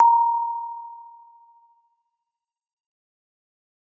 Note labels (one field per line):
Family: mallet percussion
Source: acoustic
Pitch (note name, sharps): A#5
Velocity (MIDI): 127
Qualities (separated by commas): fast decay